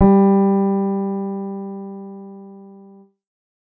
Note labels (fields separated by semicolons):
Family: keyboard; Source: synthesizer; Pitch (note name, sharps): G3; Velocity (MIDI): 50; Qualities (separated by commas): dark